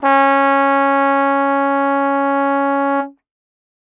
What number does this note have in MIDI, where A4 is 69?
61